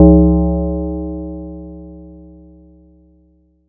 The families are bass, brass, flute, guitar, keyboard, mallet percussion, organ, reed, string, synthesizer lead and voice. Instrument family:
mallet percussion